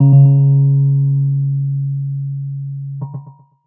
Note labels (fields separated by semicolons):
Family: keyboard; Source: electronic; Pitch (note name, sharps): C#3; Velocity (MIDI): 50; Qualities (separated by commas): dark, tempo-synced